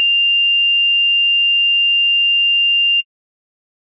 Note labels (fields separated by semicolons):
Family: organ; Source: electronic; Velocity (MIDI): 127; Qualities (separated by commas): bright